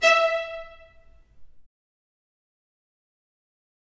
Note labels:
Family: string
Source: acoustic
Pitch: E5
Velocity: 100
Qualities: fast decay, reverb

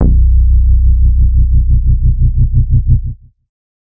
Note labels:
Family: bass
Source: synthesizer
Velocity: 100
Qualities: distorted

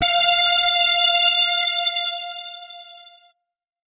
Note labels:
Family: guitar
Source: electronic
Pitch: F5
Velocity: 127

